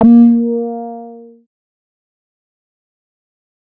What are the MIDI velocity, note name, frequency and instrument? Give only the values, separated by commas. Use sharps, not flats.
75, A#3, 233.1 Hz, synthesizer bass